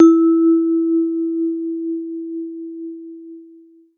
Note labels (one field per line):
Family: mallet percussion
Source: acoustic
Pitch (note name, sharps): E4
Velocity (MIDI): 127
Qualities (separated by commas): long release